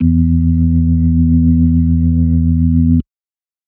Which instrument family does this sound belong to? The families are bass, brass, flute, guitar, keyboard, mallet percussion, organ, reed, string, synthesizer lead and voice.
organ